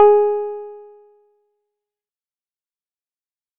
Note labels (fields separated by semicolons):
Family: guitar; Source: synthesizer; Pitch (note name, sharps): G#4; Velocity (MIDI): 100; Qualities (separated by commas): dark, fast decay